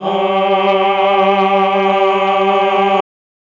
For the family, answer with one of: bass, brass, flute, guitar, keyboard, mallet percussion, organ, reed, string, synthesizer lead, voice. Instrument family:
voice